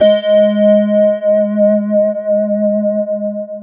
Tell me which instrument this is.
electronic guitar